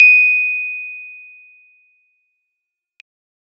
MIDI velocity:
25